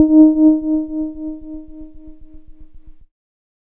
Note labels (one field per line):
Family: keyboard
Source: electronic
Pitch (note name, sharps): D#4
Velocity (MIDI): 75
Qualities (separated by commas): dark